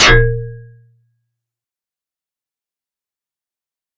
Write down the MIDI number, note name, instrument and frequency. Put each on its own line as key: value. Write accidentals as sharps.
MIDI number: 22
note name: A#0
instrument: acoustic mallet percussion instrument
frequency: 29.14 Hz